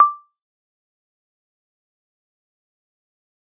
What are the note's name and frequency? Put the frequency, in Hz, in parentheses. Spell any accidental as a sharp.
D6 (1175 Hz)